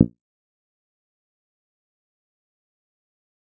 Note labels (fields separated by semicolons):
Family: guitar; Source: electronic; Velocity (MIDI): 50; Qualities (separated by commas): fast decay, percussive